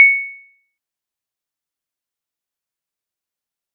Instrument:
acoustic mallet percussion instrument